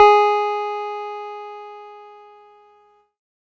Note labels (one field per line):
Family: keyboard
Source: electronic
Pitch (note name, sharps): G#4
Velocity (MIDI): 75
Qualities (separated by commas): distorted